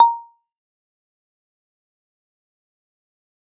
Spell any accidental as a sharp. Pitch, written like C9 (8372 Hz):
A#5 (932.3 Hz)